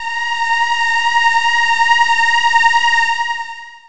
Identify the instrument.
synthesizer voice